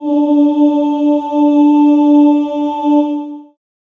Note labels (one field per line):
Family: voice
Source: acoustic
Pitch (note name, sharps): D4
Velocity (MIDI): 75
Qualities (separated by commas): dark, long release, reverb